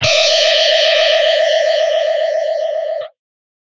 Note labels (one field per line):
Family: guitar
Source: electronic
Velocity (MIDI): 75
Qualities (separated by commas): bright, distorted